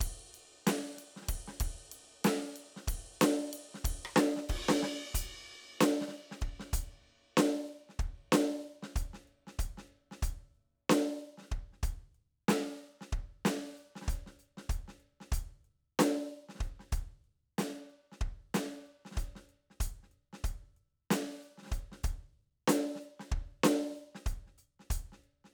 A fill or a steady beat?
beat